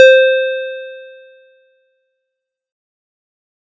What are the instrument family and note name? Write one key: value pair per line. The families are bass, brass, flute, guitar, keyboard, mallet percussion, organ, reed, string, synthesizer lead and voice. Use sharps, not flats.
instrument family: keyboard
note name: C5